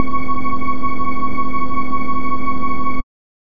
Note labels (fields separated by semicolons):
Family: bass; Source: synthesizer; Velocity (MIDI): 127